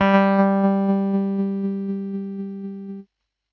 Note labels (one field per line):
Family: keyboard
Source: electronic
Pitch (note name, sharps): G3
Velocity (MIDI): 100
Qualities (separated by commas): distorted, tempo-synced